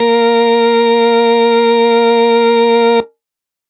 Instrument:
electronic organ